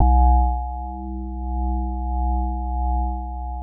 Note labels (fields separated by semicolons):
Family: mallet percussion; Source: synthesizer; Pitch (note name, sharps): B1; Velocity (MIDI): 100; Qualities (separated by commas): long release, multiphonic